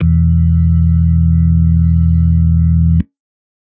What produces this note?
electronic organ